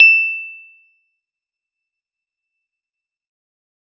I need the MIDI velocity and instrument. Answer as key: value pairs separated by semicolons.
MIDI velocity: 127; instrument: electronic keyboard